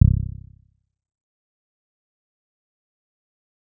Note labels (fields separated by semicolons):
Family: bass; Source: synthesizer; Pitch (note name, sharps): C1; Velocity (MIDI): 50; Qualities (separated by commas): dark, fast decay, percussive